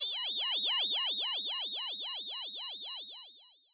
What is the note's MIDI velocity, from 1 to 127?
50